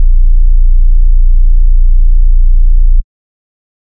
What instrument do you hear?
synthesizer bass